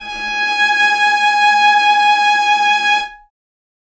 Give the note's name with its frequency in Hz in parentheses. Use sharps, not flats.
G#5 (830.6 Hz)